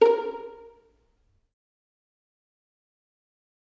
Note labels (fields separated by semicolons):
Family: string; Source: acoustic; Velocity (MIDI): 25; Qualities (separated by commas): dark, fast decay, percussive, reverb